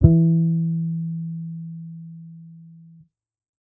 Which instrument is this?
electronic bass